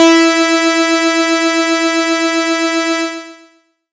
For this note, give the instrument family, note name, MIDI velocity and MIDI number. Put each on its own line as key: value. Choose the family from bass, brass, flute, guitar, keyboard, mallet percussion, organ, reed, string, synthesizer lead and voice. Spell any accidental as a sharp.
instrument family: bass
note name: E4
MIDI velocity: 75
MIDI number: 64